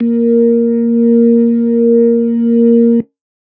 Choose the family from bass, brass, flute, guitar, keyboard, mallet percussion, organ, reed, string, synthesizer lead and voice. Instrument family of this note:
organ